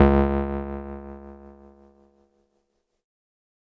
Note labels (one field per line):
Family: keyboard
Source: electronic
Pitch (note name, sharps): C#2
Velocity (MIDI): 25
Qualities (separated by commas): distorted